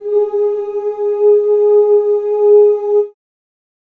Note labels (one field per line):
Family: voice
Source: acoustic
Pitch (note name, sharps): G#4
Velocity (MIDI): 100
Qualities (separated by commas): dark, reverb